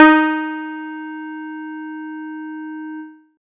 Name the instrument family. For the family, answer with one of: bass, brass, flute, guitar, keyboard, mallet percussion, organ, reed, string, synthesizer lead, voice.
guitar